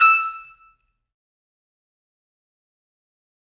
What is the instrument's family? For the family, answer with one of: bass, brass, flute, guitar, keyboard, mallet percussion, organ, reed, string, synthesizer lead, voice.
brass